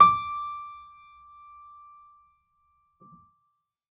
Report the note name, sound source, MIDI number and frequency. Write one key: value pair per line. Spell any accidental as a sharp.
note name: D6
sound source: acoustic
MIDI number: 86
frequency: 1175 Hz